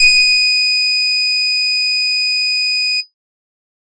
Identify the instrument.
synthesizer bass